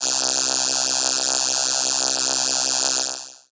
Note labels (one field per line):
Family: keyboard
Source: synthesizer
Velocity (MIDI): 50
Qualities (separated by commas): bright